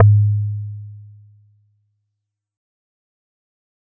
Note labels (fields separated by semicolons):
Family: mallet percussion; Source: acoustic; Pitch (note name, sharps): G#2; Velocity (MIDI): 75; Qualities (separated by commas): fast decay